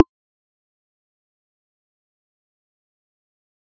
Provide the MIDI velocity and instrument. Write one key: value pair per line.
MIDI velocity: 50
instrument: electronic mallet percussion instrument